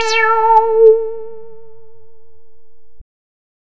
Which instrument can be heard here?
synthesizer bass